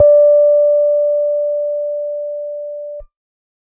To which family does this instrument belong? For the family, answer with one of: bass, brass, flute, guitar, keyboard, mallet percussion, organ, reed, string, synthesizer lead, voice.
keyboard